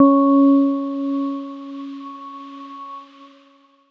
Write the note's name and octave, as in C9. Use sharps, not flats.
C#4